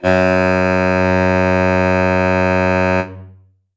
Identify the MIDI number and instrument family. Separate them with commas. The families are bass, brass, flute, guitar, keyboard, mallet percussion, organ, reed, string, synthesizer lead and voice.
42, reed